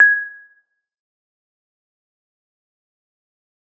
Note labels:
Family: mallet percussion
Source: acoustic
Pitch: G#6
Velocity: 75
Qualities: fast decay, percussive, reverb

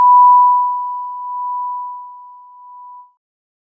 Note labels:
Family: keyboard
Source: electronic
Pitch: B5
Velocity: 127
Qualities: multiphonic

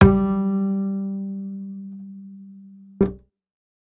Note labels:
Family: bass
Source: acoustic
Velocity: 127

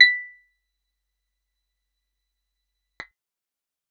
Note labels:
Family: guitar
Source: acoustic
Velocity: 25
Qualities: percussive

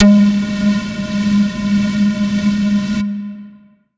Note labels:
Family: flute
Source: acoustic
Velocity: 127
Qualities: distorted, long release

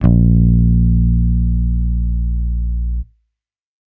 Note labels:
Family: bass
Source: electronic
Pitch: A#1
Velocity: 75

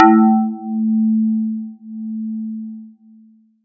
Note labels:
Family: guitar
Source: synthesizer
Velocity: 75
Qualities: dark

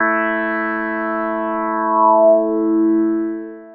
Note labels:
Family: synthesizer lead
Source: synthesizer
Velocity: 50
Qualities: long release

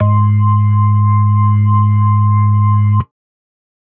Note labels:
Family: organ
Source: electronic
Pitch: G#2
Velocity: 50

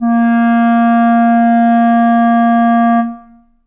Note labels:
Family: reed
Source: acoustic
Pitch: A#3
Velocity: 50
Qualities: dark, reverb

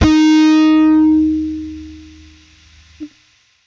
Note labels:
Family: bass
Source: electronic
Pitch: D#4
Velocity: 127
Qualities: bright, distorted

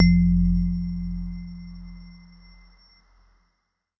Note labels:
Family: keyboard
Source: electronic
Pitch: F1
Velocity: 100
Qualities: dark

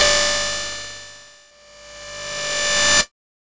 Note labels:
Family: guitar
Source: electronic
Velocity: 50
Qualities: bright, distorted

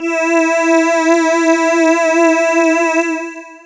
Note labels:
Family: voice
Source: synthesizer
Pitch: E4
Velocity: 50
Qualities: distorted, long release

